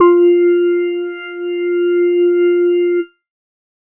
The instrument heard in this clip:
electronic organ